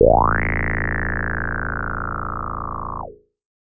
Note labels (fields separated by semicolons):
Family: bass; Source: synthesizer; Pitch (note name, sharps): A0; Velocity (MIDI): 75